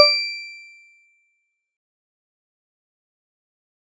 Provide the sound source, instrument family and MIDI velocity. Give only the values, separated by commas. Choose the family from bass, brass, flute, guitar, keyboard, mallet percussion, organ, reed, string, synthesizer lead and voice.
acoustic, mallet percussion, 100